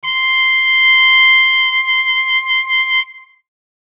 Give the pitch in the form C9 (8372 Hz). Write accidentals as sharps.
C6 (1047 Hz)